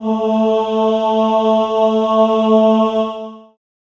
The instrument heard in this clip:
acoustic voice